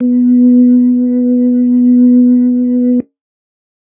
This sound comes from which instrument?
electronic organ